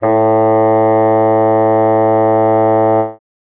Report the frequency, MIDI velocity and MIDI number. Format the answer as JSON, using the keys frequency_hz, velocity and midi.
{"frequency_hz": 110, "velocity": 127, "midi": 45}